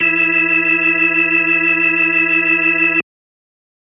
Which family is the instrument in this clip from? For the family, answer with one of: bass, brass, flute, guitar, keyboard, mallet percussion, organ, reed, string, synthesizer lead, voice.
organ